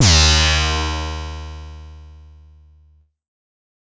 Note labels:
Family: bass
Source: synthesizer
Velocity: 100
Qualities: bright, distorted

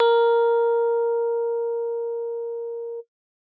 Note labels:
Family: keyboard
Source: acoustic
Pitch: A#4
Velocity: 100

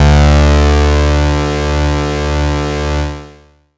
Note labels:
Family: bass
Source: synthesizer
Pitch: D2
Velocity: 100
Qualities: bright, distorted, long release

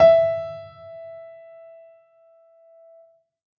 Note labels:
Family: keyboard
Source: acoustic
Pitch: E5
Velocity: 100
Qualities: reverb

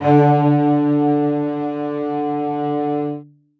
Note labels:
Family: string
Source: acoustic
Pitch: D3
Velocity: 127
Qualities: reverb

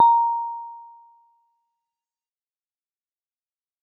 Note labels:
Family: mallet percussion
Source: acoustic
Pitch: A#5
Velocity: 100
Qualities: fast decay

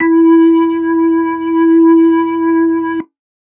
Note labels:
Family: organ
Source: electronic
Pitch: E4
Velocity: 50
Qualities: distorted

